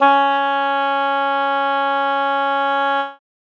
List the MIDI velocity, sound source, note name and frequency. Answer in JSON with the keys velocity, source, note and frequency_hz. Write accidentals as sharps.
{"velocity": 100, "source": "acoustic", "note": "C#4", "frequency_hz": 277.2}